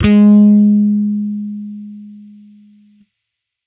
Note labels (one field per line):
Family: bass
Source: electronic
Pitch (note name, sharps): G#3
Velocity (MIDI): 127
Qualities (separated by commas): distorted